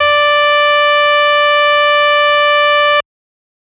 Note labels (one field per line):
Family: organ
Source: electronic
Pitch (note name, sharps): D5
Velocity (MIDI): 127